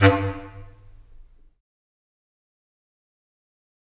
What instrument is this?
acoustic reed instrument